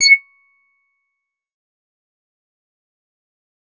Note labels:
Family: bass; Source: synthesizer; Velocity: 75; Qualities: distorted, fast decay, percussive

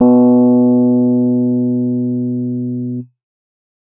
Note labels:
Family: keyboard; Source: electronic; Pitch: B2; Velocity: 100

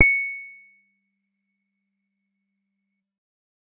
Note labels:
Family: guitar; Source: electronic; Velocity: 25; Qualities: percussive

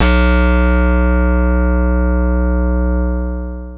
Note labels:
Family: keyboard; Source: electronic; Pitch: B1; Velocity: 127; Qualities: bright, long release

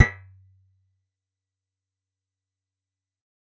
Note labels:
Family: guitar; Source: acoustic; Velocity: 50; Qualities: fast decay, percussive

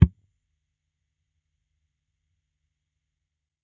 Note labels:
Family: bass; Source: electronic; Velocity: 25; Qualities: percussive

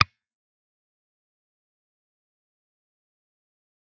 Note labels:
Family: guitar; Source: electronic; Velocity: 25; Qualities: fast decay, percussive

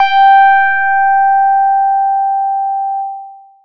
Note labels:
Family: bass; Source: synthesizer; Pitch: G5; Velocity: 127; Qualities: distorted, long release

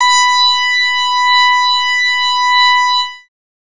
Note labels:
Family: bass; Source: synthesizer; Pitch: B5; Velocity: 50; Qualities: bright, distorted

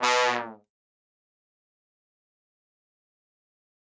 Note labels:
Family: brass; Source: acoustic; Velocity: 50; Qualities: bright, fast decay, reverb

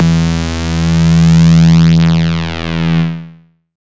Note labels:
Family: bass; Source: synthesizer; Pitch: E2; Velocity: 127; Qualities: bright, distorted

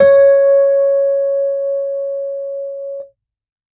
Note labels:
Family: keyboard; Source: electronic; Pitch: C#5; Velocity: 100

